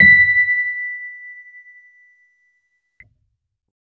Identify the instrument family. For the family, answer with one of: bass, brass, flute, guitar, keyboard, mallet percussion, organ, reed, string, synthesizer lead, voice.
keyboard